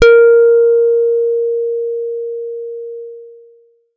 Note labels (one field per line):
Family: guitar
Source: electronic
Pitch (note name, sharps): A#4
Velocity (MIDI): 25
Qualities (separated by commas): long release